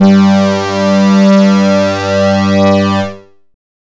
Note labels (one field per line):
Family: bass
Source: synthesizer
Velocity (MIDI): 127